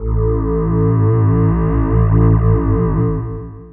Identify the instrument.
synthesizer voice